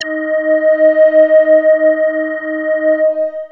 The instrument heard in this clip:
synthesizer bass